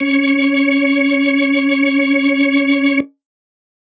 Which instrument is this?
electronic organ